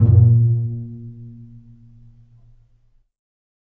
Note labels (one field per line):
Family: string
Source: acoustic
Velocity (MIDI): 75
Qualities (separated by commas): dark, reverb